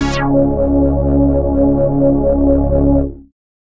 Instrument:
synthesizer bass